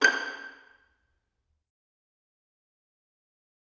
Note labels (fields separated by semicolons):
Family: string; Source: acoustic; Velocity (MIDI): 75; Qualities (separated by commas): fast decay, percussive, reverb